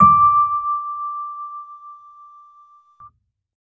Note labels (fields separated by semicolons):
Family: keyboard; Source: electronic; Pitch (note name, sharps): D6; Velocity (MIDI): 50